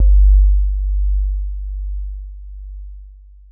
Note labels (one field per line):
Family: keyboard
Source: electronic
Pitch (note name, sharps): G1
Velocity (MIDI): 100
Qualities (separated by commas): dark, long release